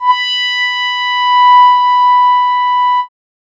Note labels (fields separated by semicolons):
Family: keyboard; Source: synthesizer; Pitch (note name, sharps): B5; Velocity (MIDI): 50; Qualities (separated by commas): bright